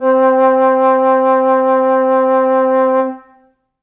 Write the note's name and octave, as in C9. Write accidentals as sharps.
C4